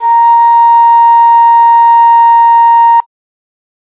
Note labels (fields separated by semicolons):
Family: flute; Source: acoustic; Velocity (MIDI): 75; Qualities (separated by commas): bright